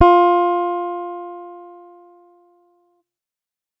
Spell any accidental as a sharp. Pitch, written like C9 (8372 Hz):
F4 (349.2 Hz)